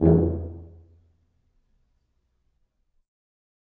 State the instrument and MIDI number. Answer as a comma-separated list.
acoustic brass instrument, 40